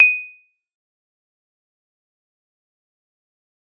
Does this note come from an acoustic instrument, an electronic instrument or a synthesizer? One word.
acoustic